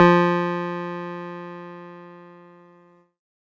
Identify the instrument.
electronic keyboard